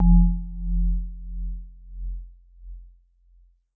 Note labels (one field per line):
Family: mallet percussion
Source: acoustic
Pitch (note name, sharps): F1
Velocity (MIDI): 50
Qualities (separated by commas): dark, non-linear envelope